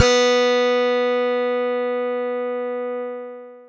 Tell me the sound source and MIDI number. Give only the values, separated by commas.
electronic, 59